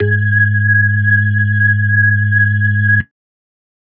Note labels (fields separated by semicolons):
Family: organ; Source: electronic; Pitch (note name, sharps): G#2; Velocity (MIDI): 50